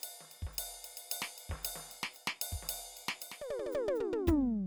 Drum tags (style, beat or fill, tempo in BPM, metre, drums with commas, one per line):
songo
beat
112 BPM
4/4
ride, ride bell, hi-hat pedal, snare, high tom, mid tom, floor tom, kick